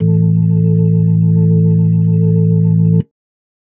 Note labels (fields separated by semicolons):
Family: organ; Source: electronic; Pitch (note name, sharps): A1; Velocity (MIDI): 25; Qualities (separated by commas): dark